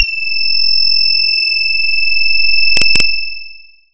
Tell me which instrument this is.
synthesizer voice